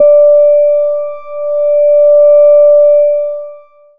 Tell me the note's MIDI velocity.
50